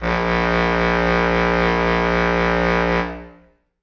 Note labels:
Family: reed; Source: acoustic; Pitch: A#1; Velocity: 127; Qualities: reverb

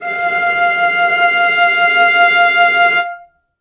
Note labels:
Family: string; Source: acoustic; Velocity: 50; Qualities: reverb

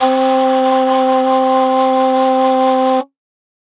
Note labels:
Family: flute; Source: acoustic; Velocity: 75

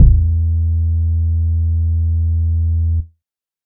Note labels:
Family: bass; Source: synthesizer; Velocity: 25; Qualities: distorted

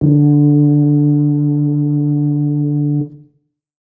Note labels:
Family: brass; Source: acoustic; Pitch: D3; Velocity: 25; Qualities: dark

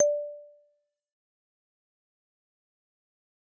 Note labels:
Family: mallet percussion; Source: acoustic; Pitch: D5; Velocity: 100; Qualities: fast decay, percussive

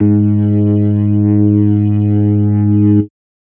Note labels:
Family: organ; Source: electronic; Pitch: G#2; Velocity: 75; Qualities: distorted

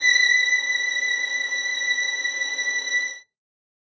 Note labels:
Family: string; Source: acoustic; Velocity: 127; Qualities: reverb

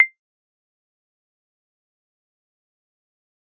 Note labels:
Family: mallet percussion; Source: acoustic; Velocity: 25; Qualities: dark, fast decay, percussive, reverb

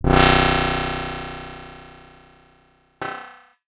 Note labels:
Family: guitar; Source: acoustic; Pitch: B0; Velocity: 100; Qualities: bright, distorted

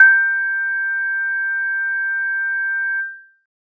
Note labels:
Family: keyboard; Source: electronic; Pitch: G6; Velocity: 50

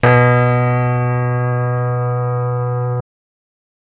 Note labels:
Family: keyboard; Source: electronic; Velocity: 127; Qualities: bright

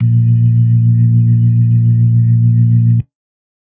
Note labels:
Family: organ; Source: electronic; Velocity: 100; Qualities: dark

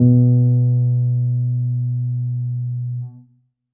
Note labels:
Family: keyboard; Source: acoustic; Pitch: B2; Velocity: 25; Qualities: dark

